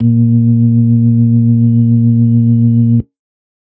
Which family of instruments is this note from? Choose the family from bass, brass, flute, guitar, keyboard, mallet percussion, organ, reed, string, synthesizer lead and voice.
organ